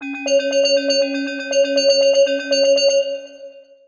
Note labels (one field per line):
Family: mallet percussion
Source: synthesizer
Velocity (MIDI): 75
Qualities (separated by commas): long release, multiphonic, tempo-synced